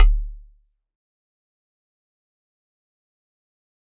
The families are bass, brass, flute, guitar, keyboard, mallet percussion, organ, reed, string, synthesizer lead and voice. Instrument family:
mallet percussion